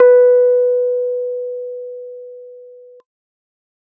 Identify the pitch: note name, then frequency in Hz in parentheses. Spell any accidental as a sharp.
B4 (493.9 Hz)